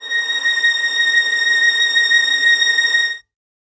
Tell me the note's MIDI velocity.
100